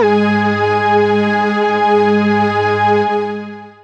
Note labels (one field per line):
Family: synthesizer lead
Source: synthesizer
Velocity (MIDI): 50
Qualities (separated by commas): long release